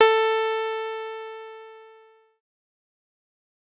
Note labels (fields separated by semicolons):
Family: bass; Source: synthesizer; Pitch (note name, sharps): A4; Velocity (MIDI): 100; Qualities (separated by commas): bright, distorted, fast decay